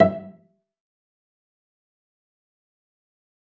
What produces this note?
acoustic string instrument